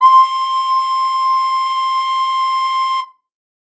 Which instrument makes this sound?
acoustic flute